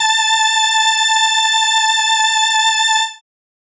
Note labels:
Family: keyboard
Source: synthesizer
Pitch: A5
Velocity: 50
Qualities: bright

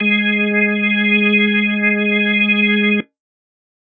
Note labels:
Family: organ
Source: electronic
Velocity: 127

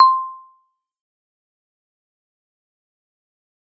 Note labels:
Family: mallet percussion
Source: acoustic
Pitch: C6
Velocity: 100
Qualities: fast decay, percussive

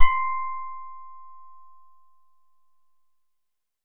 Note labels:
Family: guitar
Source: synthesizer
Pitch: C6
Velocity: 50

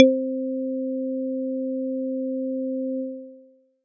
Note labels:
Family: mallet percussion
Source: acoustic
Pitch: C4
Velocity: 127

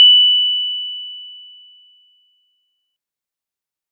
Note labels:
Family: mallet percussion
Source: acoustic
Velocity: 25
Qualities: bright

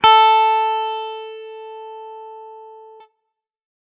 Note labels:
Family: guitar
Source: electronic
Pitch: A4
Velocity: 75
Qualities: distorted

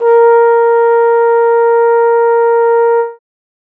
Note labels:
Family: brass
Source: acoustic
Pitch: A#4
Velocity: 25

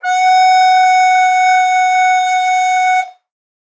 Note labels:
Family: flute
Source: acoustic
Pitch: F#5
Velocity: 75

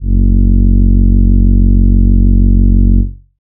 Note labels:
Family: voice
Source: synthesizer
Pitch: F#1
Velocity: 50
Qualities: dark

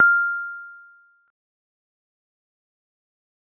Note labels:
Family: mallet percussion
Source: acoustic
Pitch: F6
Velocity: 50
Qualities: fast decay

